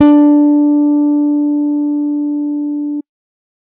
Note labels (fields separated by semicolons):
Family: bass; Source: electronic; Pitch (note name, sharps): D4; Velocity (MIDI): 127